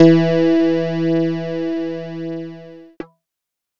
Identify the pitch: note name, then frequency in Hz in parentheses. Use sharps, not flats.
E3 (164.8 Hz)